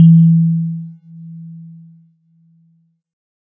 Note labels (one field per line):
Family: keyboard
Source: synthesizer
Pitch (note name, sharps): E3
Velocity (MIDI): 25